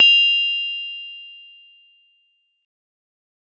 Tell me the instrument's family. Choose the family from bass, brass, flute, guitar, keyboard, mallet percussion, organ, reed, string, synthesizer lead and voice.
mallet percussion